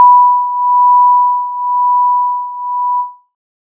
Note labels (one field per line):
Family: synthesizer lead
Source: synthesizer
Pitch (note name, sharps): B5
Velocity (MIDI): 50